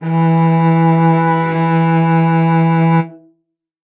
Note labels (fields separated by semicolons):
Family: string; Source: acoustic; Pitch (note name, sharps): E3; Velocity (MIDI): 100; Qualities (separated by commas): reverb